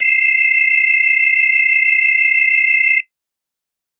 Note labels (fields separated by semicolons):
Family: organ; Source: electronic; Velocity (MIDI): 75